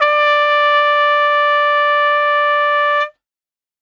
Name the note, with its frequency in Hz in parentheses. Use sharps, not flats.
D5 (587.3 Hz)